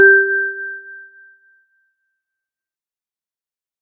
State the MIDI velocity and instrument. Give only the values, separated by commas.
75, acoustic mallet percussion instrument